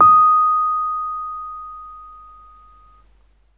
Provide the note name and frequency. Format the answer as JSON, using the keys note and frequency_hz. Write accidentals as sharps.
{"note": "D#6", "frequency_hz": 1245}